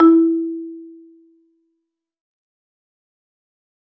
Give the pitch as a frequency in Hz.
329.6 Hz